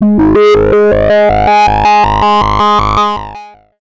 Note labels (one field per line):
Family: bass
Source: synthesizer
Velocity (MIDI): 50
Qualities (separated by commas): distorted, long release, multiphonic, tempo-synced